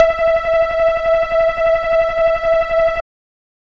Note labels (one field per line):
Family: bass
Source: synthesizer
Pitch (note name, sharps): E5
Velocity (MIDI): 100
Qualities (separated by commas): dark